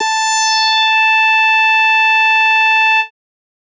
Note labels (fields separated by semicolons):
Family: bass; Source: synthesizer; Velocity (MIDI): 127; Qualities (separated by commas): bright, distorted